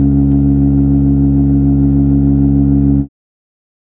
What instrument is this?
electronic organ